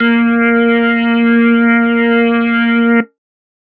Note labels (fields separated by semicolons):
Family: organ; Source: electronic; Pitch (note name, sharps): A#3; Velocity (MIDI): 75